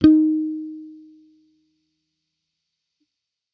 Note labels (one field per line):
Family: bass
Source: electronic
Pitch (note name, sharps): D#4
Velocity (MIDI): 25